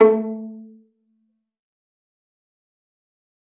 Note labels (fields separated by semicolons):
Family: string; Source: acoustic; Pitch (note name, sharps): A3; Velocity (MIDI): 75; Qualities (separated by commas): fast decay, percussive, reverb